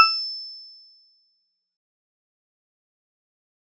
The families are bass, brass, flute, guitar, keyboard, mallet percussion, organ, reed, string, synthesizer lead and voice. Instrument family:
mallet percussion